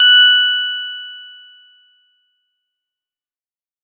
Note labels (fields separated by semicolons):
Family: guitar; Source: synthesizer; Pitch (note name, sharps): F#6; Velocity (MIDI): 127; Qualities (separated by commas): bright